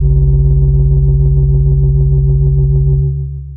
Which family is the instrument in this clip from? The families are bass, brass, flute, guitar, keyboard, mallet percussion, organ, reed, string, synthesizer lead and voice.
mallet percussion